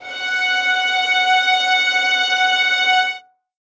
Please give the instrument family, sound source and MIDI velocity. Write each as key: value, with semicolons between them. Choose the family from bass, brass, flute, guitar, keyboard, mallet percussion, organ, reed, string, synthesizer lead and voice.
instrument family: string; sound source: acoustic; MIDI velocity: 25